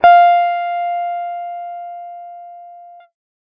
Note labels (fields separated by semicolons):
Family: guitar; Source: electronic; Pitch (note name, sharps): F5; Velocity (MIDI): 75